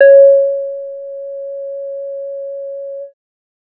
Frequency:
554.4 Hz